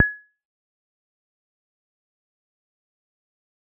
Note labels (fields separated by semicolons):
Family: bass; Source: synthesizer; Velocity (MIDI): 100; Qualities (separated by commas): fast decay, percussive